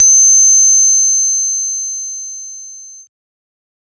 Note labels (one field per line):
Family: bass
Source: synthesizer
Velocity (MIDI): 50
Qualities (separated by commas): bright, distorted, multiphonic